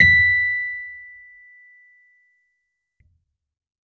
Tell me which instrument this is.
electronic keyboard